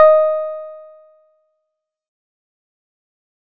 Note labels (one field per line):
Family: guitar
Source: synthesizer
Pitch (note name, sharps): D#5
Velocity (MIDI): 75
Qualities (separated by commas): dark, fast decay